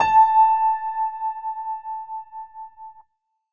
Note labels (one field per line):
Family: keyboard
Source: electronic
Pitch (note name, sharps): A5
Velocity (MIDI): 100